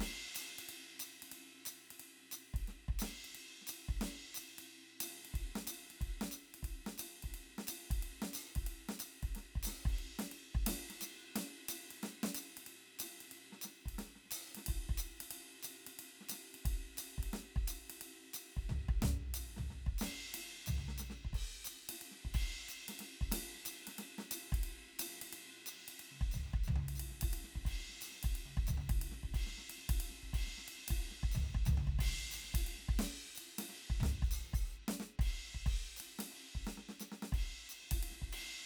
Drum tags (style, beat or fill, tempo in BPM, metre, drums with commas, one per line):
medium-fast jazz
beat
180 BPM
4/4
crash, ride, hi-hat pedal, percussion, snare, high tom, floor tom, kick